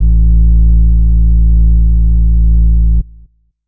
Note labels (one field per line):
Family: flute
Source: acoustic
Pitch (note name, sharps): A1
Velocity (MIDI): 50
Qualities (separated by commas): dark